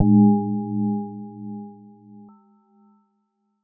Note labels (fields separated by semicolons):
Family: mallet percussion; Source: synthesizer; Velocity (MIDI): 75; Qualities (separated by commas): multiphonic